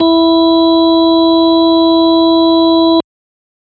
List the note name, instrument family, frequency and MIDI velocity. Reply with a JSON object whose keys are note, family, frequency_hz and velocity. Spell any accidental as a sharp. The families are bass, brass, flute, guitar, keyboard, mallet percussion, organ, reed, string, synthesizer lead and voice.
{"note": "E4", "family": "organ", "frequency_hz": 329.6, "velocity": 127}